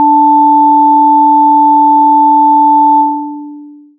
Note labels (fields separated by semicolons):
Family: synthesizer lead; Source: synthesizer; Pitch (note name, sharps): D4; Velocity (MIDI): 75; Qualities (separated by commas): long release